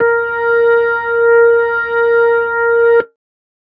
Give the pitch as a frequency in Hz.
466.2 Hz